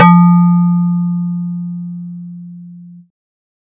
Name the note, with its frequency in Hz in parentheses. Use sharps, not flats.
F3 (174.6 Hz)